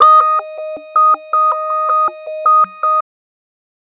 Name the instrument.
synthesizer bass